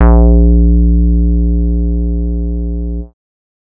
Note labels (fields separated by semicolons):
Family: bass; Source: synthesizer; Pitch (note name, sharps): A#1; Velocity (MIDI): 25; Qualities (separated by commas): dark